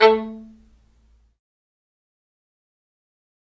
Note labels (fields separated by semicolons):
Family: string; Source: acoustic; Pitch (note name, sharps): A3; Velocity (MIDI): 75; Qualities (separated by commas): fast decay, percussive, reverb